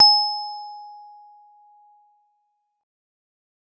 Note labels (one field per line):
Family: mallet percussion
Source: acoustic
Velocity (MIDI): 75